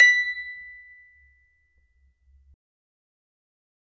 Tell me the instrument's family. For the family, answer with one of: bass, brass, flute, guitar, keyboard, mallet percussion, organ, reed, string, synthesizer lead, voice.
mallet percussion